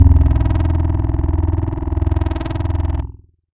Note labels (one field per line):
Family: keyboard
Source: electronic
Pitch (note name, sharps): E0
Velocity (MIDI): 100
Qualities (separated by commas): bright, distorted, multiphonic